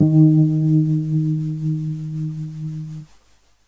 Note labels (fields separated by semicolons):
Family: keyboard; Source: electronic; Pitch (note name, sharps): D#3; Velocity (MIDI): 25; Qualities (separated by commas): dark